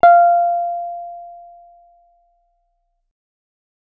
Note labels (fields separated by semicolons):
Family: guitar; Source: acoustic; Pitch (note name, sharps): F5; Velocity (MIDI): 25